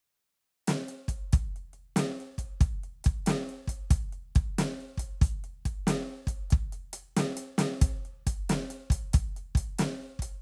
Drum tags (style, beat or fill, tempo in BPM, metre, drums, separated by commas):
rock, beat, 92 BPM, 4/4, closed hi-hat, snare, kick